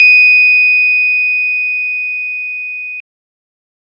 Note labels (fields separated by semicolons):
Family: organ; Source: electronic; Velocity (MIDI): 100; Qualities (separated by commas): bright